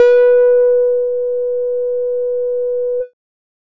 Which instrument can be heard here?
synthesizer bass